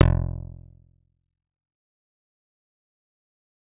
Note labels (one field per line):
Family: bass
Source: synthesizer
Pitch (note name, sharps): F1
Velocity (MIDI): 127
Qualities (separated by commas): fast decay, percussive